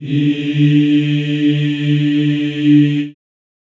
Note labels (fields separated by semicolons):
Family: voice; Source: acoustic; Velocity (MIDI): 127; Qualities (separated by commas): reverb